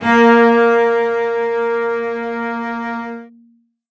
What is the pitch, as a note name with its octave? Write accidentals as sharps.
A#3